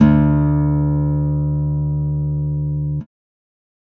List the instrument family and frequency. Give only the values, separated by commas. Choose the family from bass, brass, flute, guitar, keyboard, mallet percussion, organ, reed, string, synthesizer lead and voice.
guitar, 73.42 Hz